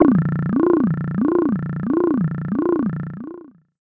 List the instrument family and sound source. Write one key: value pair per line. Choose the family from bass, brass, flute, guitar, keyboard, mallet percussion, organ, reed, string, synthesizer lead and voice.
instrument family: voice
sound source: synthesizer